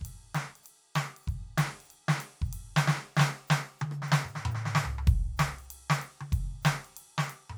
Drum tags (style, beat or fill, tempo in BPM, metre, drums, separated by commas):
rock, beat, 95 BPM, 4/4, ride, hi-hat pedal, snare, cross-stick, high tom, mid tom, floor tom, kick